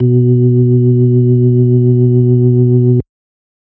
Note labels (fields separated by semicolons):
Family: organ; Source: electronic; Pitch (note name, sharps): B2; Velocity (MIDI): 127